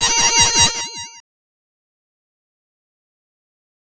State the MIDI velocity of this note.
25